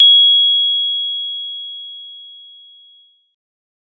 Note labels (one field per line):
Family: mallet percussion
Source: acoustic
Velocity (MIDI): 75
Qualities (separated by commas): bright